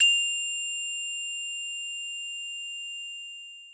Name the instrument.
acoustic mallet percussion instrument